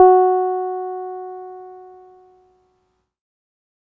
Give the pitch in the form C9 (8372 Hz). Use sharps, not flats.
F#4 (370 Hz)